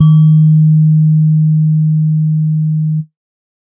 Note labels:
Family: keyboard; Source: electronic; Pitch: D#3; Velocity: 50

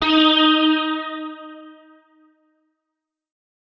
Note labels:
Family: guitar; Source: electronic; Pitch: D#4; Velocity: 127

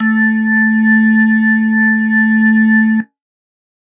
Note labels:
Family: organ; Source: electronic; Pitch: A3; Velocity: 75

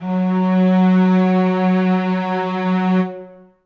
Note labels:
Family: string; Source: acoustic; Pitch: F#3; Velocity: 75; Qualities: reverb

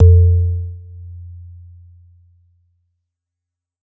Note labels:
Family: mallet percussion; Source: acoustic; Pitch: F2; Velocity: 127; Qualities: dark, non-linear envelope

